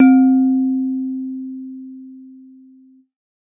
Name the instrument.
acoustic mallet percussion instrument